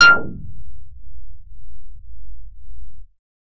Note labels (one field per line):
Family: bass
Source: synthesizer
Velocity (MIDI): 100